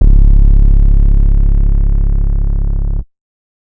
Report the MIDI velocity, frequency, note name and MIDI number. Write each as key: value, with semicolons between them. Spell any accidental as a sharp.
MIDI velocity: 100; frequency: 34.65 Hz; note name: C#1; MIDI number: 25